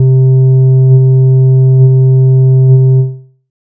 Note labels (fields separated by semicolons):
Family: bass; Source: synthesizer; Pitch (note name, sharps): C3; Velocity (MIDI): 75; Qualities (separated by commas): dark